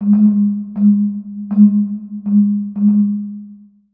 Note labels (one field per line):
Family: mallet percussion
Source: synthesizer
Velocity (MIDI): 50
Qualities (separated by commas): dark, long release, multiphonic, percussive, tempo-synced